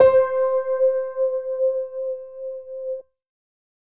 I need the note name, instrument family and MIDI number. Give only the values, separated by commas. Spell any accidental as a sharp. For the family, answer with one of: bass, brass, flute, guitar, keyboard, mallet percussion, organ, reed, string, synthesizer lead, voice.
C5, keyboard, 72